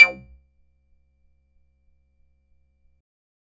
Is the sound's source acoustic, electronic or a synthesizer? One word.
synthesizer